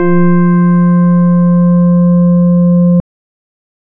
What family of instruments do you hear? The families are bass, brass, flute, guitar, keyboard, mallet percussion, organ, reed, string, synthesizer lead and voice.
organ